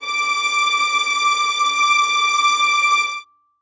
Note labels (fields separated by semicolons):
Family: string; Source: acoustic; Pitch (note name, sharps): D6; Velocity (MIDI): 100; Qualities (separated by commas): reverb